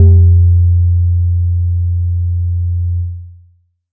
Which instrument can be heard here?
acoustic mallet percussion instrument